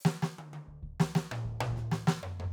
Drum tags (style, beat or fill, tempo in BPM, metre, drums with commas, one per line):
rock
fill
95 BPM
4/4
hi-hat pedal, snare, high tom, mid tom, floor tom, kick